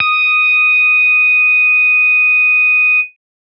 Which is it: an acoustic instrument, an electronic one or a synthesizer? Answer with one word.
synthesizer